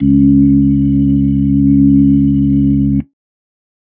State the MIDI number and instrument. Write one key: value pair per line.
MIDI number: 37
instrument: electronic organ